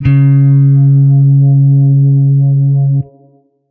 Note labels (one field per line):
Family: guitar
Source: electronic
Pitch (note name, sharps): C#3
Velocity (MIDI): 50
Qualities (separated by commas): distorted